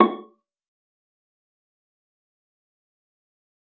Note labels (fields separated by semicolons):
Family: string; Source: acoustic; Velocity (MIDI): 75; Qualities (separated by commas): fast decay, percussive, reverb